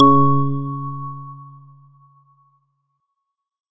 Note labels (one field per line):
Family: organ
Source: electronic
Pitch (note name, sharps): C#3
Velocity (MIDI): 100